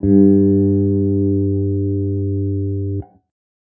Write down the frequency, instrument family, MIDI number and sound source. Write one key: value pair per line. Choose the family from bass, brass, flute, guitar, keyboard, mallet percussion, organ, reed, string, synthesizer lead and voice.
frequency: 98 Hz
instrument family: guitar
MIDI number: 43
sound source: electronic